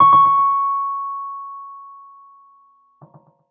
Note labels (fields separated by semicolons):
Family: keyboard; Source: electronic; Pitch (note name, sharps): C#6; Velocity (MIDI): 75; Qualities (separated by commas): tempo-synced